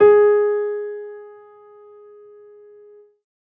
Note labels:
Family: keyboard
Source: acoustic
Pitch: G#4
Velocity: 75

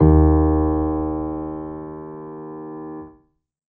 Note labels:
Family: keyboard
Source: acoustic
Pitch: D#2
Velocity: 25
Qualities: reverb

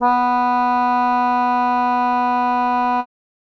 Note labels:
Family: reed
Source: acoustic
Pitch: B3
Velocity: 25

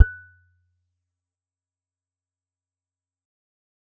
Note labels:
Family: guitar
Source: acoustic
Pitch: F#6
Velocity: 127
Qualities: fast decay, percussive

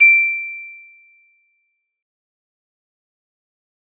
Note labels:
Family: mallet percussion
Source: acoustic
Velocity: 50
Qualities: fast decay

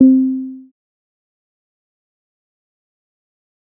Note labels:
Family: bass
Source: synthesizer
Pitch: C4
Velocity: 75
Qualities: dark, fast decay, percussive

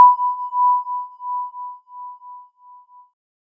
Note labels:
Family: keyboard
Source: synthesizer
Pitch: B5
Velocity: 75

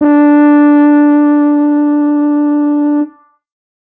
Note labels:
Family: brass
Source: acoustic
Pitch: D4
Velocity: 127

